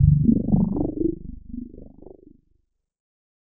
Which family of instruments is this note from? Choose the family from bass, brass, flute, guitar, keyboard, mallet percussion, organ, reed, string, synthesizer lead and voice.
keyboard